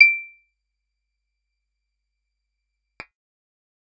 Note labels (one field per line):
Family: guitar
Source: acoustic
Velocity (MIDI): 25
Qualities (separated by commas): percussive